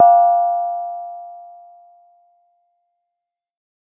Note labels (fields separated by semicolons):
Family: mallet percussion; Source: acoustic; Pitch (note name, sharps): F5; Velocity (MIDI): 100; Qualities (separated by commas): reverb